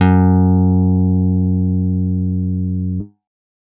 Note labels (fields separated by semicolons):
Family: guitar; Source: electronic; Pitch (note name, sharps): F#2; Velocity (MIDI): 25